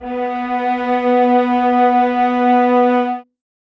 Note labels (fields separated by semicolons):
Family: string; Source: acoustic; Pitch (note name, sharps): B3; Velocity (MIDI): 25; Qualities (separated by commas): reverb